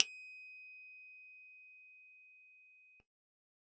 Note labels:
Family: keyboard; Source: electronic; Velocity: 100; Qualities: percussive

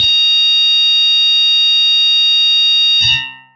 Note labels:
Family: guitar; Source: electronic; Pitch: A#5; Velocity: 50; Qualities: bright, distorted, long release

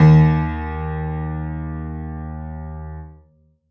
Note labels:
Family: keyboard; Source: acoustic; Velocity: 127; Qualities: reverb

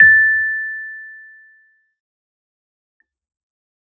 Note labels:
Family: keyboard; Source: electronic; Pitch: A6; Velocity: 75; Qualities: fast decay

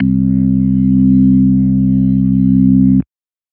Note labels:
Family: organ; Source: electronic; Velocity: 127

